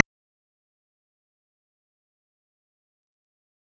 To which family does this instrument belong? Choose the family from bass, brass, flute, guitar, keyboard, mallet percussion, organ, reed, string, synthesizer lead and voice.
bass